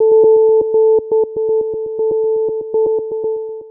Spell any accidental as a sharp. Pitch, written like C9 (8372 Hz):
A4 (440 Hz)